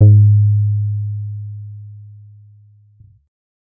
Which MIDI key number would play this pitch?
44